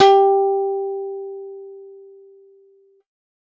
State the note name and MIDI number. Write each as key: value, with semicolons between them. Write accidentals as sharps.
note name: G4; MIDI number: 67